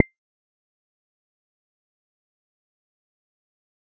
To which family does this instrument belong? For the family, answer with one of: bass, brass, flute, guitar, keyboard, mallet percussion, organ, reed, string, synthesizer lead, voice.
bass